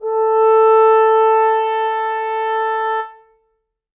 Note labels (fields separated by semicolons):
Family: brass; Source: acoustic; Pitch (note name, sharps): A4; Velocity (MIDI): 100; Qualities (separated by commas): reverb